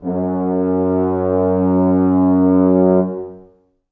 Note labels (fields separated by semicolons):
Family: brass; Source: acoustic; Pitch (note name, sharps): F#2; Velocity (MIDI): 75; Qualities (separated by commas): long release, reverb